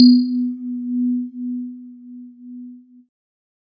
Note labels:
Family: keyboard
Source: electronic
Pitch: B3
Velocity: 127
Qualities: multiphonic

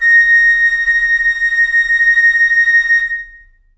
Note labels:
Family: flute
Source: acoustic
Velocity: 75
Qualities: long release, reverb

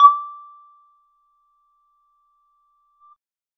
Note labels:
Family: bass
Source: synthesizer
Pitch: D6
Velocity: 25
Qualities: percussive

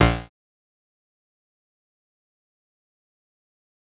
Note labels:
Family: bass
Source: synthesizer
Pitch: A#1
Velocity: 127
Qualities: bright, distorted, fast decay, percussive

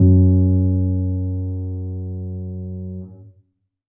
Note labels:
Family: keyboard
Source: acoustic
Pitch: F#2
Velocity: 25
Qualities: dark

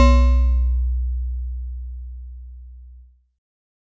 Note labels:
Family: mallet percussion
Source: acoustic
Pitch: B1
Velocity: 100

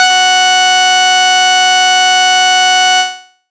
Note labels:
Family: bass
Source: synthesizer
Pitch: F#5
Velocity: 25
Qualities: bright, distorted

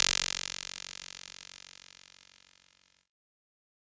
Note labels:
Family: keyboard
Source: electronic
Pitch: F#1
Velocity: 100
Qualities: bright, distorted

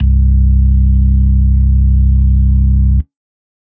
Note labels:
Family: organ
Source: electronic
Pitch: C1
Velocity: 127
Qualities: dark

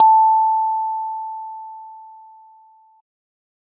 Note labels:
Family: keyboard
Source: electronic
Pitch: A5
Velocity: 25

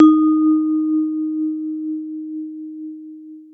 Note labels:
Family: mallet percussion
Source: acoustic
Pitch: D#4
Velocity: 127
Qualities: long release

